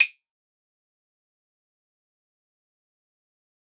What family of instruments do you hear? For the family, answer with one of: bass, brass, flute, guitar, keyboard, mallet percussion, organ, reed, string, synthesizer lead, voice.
guitar